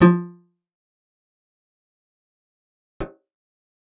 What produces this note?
acoustic guitar